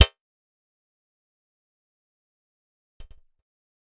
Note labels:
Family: bass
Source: synthesizer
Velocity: 100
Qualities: fast decay, percussive

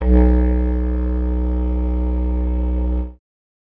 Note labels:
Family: reed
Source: acoustic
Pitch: B1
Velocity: 75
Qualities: dark

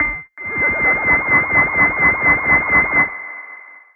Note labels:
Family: bass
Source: synthesizer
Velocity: 75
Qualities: long release, reverb

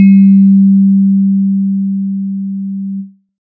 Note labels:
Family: synthesizer lead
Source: synthesizer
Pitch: G3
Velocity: 25

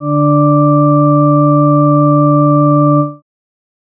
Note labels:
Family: organ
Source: electronic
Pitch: D3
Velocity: 127

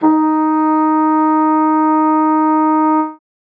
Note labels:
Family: reed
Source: acoustic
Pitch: D#4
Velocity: 25

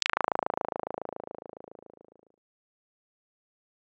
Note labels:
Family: bass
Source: synthesizer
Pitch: A0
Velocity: 127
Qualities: bright, distorted, fast decay

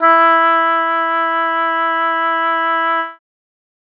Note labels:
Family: reed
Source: acoustic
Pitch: E4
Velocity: 75

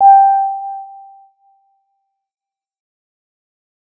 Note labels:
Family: bass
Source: synthesizer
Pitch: G5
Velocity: 25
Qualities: fast decay

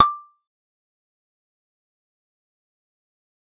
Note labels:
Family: bass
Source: synthesizer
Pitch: D6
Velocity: 50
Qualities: fast decay, percussive

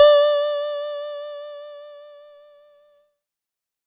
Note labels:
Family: keyboard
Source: electronic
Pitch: D5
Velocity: 50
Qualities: bright

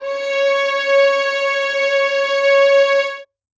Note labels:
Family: string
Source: acoustic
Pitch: C#5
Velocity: 75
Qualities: reverb

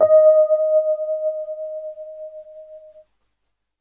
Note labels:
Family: keyboard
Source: electronic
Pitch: D#5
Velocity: 50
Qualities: dark

